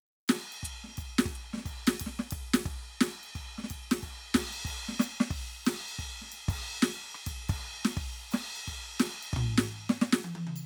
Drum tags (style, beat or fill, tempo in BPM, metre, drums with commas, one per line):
rock
beat
90 BPM
4/4
crash, ride, percussion, snare, cross-stick, high tom, mid tom, floor tom, kick